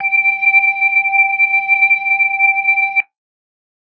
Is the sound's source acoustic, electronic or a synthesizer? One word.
electronic